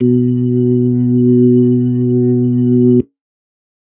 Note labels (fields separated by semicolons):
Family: organ; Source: electronic; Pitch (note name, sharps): B2; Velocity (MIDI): 75; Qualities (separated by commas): dark